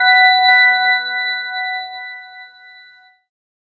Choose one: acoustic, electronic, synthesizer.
synthesizer